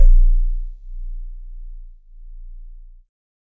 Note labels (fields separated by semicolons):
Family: keyboard; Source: electronic; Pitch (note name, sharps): A#0; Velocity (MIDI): 50; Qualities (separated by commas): multiphonic